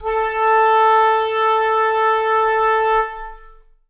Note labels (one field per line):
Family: reed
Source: acoustic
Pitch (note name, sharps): A4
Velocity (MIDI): 25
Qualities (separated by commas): long release, reverb